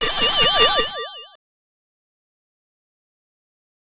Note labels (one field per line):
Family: bass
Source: synthesizer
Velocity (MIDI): 25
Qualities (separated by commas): bright, distorted, fast decay, multiphonic